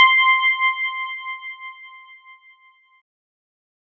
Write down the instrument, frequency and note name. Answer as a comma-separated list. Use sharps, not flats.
electronic keyboard, 1047 Hz, C6